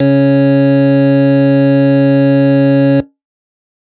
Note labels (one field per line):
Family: organ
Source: electronic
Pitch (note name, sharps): C#3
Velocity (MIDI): 127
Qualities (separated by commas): distorted